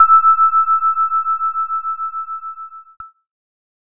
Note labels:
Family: keyboard; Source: electronic; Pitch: E6; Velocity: 25; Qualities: distorted

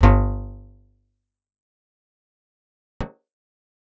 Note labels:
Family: guitar; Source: acoustic; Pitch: G1; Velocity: 50; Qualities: fast decay, percussive, reverb

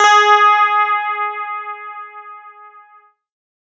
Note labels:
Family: guitar; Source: electronic; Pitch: G#4; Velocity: 127

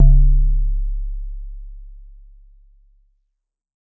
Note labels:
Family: mallet percussion; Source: acoustic; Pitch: C#1; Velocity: 127; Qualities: dark

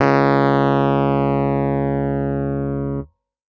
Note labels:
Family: keyboard; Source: electronic; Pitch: C#2; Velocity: 127; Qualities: distorted

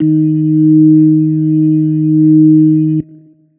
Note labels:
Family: organ; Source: electronic; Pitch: D#3; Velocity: 25; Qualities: dark

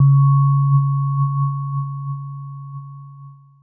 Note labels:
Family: keyboard; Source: electronic; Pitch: C#3; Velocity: 127

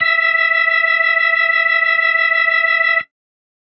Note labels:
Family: organ; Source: electronic; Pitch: E5; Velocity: 100

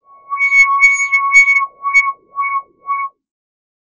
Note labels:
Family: bass; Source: synthesizer; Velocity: 25; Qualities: distorted, non-linear envelope

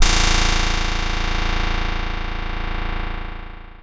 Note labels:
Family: guitar; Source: synthesizer; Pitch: A0; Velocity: 25; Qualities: bright, long release

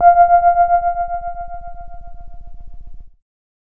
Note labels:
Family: keyboard; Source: electronic; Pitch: F5; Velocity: 127; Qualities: dark

